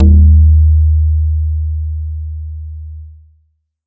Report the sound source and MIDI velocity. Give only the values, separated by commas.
synthesizer, 127